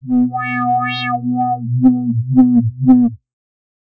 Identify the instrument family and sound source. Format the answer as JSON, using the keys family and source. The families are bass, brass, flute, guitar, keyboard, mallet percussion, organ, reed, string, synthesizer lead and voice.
{"family": "bass", "source": "synthesizer"}